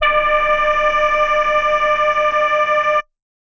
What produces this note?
synthesizer voice